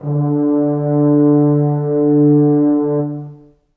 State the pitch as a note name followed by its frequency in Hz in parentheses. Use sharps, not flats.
D3 (146.8 Hz)